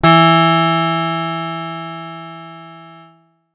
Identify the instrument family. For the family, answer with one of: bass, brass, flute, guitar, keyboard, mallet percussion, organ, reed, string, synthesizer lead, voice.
guitar